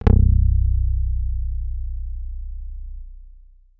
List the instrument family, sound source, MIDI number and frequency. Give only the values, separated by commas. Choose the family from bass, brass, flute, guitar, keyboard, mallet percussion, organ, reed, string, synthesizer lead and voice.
guitar, electronic, 23, 30.87 Hz